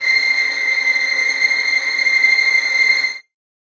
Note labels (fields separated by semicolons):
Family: string; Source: acoustic; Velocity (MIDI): 25; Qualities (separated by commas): bright, non-linear envelope, reverb